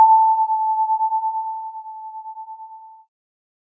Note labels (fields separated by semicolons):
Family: keyboard; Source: electronic; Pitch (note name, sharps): A5; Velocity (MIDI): 127; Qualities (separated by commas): multiphonic